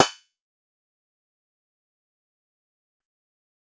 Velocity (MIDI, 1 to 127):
25